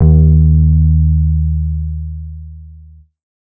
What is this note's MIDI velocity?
25